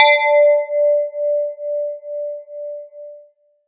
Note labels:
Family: guitar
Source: synthesizer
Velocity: 75

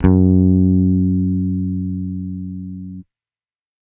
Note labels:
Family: bass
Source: electronic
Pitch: F#2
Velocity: 75

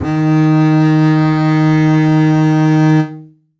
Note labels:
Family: string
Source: acoustic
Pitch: D#3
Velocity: 75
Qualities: reverb

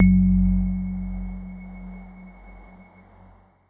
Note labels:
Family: keyboard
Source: electronic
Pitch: F#1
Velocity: 50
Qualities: dark

